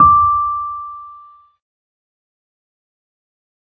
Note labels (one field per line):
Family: keyboard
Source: electronic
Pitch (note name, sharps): D6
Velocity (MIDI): 25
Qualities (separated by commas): fast decay